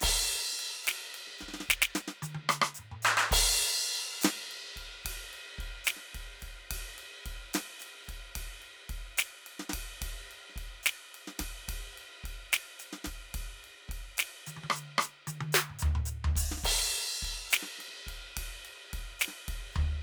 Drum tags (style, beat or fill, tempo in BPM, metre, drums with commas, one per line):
blues shuffle
beat
72 BPM
4/4
crash, ride, closed hi-hat, hi-hat pedal, percussion, snare, cross-stick, high tom, mid tom, floor tom, kick